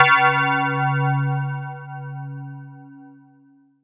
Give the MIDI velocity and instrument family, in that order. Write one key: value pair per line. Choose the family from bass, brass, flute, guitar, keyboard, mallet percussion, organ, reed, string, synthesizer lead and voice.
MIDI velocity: 127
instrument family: mallet percussion